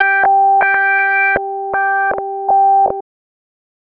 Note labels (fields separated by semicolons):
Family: bass; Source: synthesizer; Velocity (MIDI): 127; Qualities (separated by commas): tempo-synced